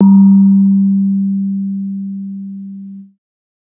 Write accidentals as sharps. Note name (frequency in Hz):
G3 (196 Hz)